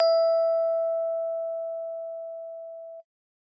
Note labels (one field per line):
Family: keyboard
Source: acoustic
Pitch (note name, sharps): E5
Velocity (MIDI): 75